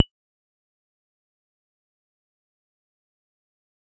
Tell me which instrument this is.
synthesizer bass